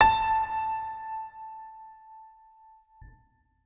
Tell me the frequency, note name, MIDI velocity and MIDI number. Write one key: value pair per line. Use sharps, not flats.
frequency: 880 Hz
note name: A5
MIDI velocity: 127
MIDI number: 81